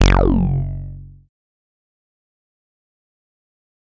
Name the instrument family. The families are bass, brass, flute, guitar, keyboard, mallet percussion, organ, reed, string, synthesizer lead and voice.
bass